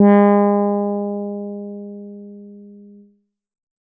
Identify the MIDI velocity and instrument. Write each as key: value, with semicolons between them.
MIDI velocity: 127; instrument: synthesizer bass